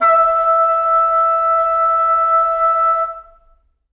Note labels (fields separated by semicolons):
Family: reed; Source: acoustic; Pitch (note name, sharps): E5; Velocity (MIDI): 25; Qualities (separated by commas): reverb